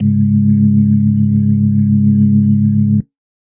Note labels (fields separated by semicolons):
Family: organ; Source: electronic; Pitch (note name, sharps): C#1; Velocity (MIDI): 127